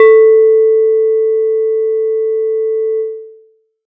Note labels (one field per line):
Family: mallet percussion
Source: acoustic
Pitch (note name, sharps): A4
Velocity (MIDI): 127